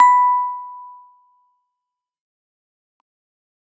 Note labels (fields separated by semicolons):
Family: keyboard; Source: electronic; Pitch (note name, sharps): B5; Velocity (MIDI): 75; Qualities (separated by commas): fast decay